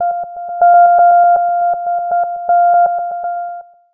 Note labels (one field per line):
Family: synthesizer lead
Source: synthesizer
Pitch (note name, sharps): F5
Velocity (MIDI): 50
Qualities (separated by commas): long release, tempo-synced